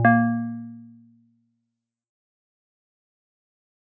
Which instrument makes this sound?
acoustic mallet percussion instrument